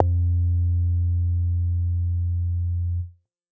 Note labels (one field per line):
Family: bass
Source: synthesizer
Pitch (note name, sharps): F2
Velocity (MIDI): 50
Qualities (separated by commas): distorted